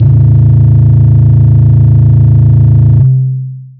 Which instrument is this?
electronic guitar